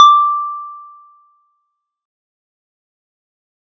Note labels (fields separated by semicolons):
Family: mallet percussion; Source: acoustic; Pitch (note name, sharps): D6; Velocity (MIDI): 75; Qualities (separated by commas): fast decay